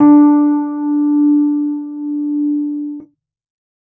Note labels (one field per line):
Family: keyboard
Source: electronic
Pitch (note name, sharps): D4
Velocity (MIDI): 100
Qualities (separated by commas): dark